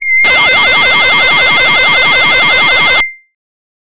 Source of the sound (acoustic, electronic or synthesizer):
synthesizer